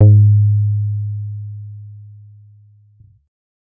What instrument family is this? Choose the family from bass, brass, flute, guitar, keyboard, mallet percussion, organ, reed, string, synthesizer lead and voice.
bass